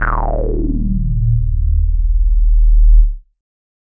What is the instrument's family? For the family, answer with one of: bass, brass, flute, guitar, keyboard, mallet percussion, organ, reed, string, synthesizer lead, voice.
bass